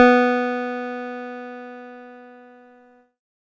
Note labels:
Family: keyboard; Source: electronic; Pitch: B3; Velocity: 25; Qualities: distorted

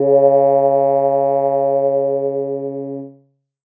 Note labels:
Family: keyboard; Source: electronic; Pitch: C#3; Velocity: 25; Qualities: distorted, multiphonic

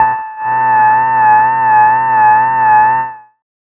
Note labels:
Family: bass; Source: synthesizer; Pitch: A5; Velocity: 75; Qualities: distorted, tempo-synced

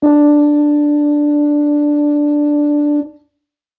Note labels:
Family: brass; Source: acoustic; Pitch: D4; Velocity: 50; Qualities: dark

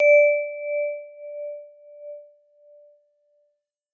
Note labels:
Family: mallet percussion; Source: acoustic; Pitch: D5; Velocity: 127; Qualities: non-linear envelope

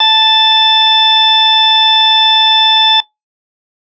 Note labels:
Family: organ; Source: electronic; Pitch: A5; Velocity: 127; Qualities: bright

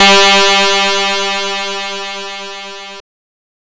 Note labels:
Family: guitar; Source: synthesizer; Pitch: G3; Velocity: 127; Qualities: bright, distorted

